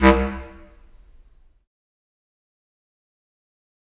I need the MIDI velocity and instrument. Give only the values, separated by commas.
50, acoustic reed instrument